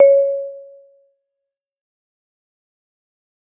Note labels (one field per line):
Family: mallet percussion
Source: acoustic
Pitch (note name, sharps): C#5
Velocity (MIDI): 100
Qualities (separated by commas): fast decay, percussive, reverb